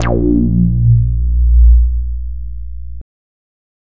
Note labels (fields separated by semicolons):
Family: bass; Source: synthesizer; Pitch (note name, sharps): A#1; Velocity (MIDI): 50; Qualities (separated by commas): distorted